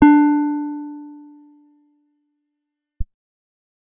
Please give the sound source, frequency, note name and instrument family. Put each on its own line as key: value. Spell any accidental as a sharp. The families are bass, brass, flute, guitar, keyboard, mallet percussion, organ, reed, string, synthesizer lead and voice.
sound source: acoustic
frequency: 293.7 Hz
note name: D4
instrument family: guitar